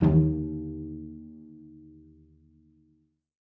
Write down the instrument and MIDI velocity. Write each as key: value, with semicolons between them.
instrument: acoustic string instrument; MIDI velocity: 75